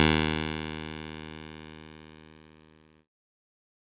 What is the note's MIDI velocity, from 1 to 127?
25